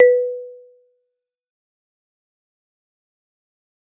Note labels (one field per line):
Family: mallet percussion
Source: acoustic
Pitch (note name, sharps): B4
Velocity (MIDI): 100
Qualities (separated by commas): fast decay, percussive